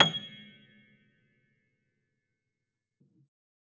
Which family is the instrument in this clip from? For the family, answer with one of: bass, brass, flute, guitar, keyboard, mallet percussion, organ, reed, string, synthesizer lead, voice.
keyboard